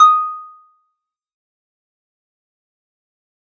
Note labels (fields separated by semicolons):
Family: guitar; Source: acoustic; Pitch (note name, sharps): D#6; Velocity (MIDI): 100; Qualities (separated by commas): fast decay, percussive